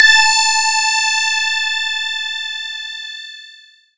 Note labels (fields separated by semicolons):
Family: mallet percussion; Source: electronic; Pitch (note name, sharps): A5; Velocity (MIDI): 127; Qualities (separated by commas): bright, distorted, long release, non-linear envelope